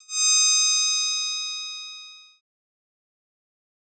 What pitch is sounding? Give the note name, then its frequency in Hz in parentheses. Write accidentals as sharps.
D#6 (1245 Hz)